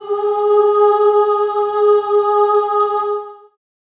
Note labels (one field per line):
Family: voice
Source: acoustic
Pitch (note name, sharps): G#4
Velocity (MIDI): 25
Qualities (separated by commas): long release, reverb